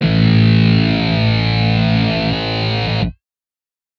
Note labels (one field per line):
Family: guitar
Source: synthesizer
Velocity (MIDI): 75